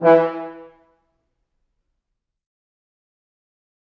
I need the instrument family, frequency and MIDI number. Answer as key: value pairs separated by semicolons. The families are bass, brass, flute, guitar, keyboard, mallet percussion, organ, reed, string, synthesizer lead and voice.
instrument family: brass; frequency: 164.8 Hz; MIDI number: 52